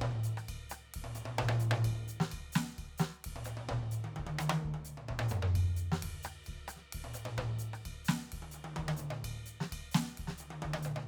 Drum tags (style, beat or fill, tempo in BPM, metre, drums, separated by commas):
Dominican merengue, beat, 130 BPM, 4/4, ride, ride bell, hi-hat pedal, snare, cross-stick, high tom, mid tom, floor tom, kick